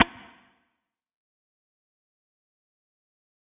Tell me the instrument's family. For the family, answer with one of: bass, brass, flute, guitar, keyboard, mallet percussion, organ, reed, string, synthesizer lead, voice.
guitar